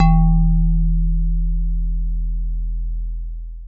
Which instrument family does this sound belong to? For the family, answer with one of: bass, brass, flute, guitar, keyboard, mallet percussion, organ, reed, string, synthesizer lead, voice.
mallet percussion